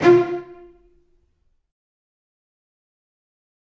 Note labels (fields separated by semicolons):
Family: string; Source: acoustic; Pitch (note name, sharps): F4; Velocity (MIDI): 100; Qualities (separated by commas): fast decay, percussive, reverb